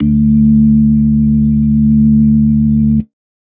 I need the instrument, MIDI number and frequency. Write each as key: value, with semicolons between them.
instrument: electronic organ; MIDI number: 38; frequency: 73.42 Hz